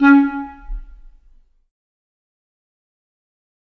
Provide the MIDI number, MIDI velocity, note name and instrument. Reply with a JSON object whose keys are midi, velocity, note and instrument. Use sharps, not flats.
{"midi": 61, "velocity": 25, "note": "C#4", "instrument": "acoustic reed instrument"}